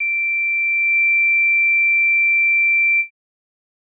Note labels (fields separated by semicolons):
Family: bass; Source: synthesizer; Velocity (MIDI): 127; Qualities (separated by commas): bright, distorted